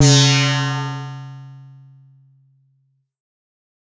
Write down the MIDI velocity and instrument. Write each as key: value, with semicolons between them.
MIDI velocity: 50; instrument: synthesizer bass